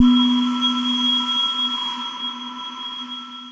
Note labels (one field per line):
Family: mallet percussion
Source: electronic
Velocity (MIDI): 50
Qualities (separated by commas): bright, long release, non-linear envelope